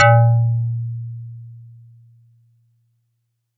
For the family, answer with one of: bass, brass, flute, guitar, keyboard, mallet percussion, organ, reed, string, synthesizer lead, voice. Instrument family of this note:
mallet percussion